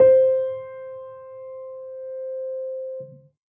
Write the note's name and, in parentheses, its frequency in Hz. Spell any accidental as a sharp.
C5 (523.3 Hz)